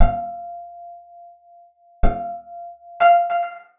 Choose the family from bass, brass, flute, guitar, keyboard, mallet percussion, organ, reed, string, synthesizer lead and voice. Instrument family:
guitar